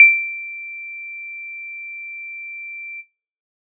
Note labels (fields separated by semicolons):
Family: bass; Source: synthesizer; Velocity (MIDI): 75